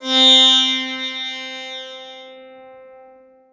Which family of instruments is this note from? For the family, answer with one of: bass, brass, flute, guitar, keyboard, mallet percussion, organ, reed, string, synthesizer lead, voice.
guitar